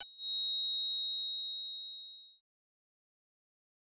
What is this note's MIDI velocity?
127